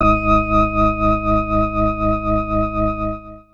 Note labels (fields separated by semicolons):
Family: organ; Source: electronic; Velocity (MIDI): 50; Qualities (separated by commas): distorted